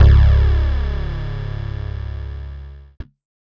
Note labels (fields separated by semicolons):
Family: keyboard; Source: electronic; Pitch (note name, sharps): C#1; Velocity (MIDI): 100; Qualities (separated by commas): distorted